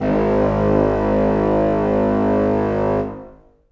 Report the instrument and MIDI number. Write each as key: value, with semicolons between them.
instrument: acoustic reed instrument; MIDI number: 32